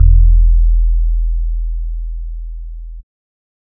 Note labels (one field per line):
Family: bass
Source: synthesizer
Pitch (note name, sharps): E1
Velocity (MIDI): 25